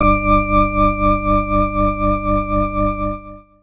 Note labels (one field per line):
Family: organ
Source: electronic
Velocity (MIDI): 25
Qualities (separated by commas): distorted